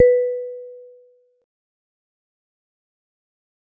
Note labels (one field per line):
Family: mallet percussion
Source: acoustic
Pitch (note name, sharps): B4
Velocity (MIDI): 50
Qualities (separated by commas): fast decay